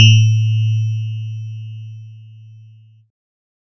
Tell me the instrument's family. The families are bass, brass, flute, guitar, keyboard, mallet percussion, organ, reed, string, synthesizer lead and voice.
keyboard